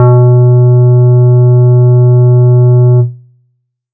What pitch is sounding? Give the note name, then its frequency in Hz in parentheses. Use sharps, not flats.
B2 (123.5 Hz)